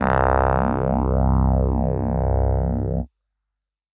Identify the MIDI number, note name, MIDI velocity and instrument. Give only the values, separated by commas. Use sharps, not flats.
24, C1, 127, electronic keyboard